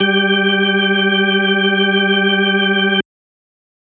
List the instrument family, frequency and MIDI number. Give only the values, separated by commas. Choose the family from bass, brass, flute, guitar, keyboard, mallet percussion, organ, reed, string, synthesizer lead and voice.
organ, 196 Hz, 55